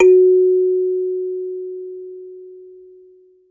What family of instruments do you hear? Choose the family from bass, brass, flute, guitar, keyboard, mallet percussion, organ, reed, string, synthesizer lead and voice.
mallet percussion